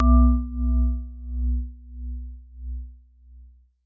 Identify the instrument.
acoustic mallet percussion instrument